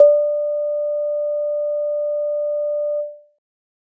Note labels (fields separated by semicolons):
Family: keyboard; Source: electronic; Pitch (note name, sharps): D5; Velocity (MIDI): 127; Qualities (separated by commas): dark